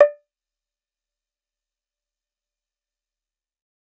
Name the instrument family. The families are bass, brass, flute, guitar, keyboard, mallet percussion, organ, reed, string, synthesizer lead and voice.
bass